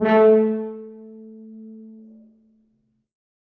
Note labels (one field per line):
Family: brass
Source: acoustic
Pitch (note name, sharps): A3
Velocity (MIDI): 75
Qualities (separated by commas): reverb